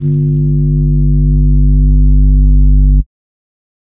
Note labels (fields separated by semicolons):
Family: flute; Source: synthesizer; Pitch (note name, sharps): G1; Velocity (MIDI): 127; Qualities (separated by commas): dark